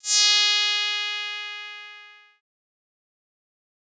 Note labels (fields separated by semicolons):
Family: bass; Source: synthesizer; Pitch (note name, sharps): G#4; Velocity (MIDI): 127; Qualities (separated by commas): bright, distorted, fast decay